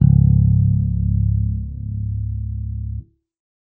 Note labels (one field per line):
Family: bass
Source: electronic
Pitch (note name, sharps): C#1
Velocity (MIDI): 75